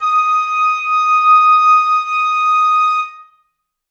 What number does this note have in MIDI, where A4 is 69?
87